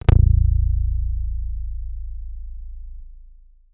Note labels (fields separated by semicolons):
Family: guitar; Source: electronic; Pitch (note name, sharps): A0; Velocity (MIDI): 100; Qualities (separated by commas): long release